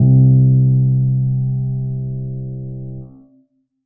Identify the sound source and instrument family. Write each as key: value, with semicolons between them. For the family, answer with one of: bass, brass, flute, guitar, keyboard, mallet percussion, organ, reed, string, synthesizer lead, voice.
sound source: acoustic; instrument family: keyboard